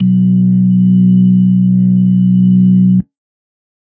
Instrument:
electronic organ